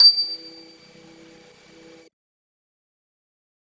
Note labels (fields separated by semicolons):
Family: keyboard; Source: electronic; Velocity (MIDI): 127; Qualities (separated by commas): bright, fast decay, percussive